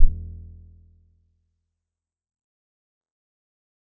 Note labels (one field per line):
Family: guitar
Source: acoustic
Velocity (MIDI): 25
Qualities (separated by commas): dark, percussive